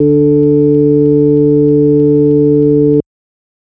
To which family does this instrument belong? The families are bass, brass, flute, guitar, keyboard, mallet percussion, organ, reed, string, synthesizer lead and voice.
organ